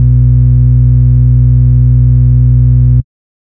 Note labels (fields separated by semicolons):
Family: bass; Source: synthesizer; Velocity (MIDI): 25; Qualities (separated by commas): dark, distorted